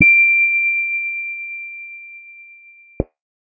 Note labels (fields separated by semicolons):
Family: guitar; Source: electronic; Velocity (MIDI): 25; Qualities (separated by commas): reverb